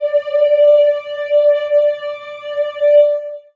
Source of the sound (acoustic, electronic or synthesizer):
acoustic